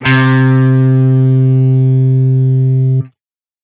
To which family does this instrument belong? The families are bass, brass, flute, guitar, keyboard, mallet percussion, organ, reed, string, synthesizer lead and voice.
guitar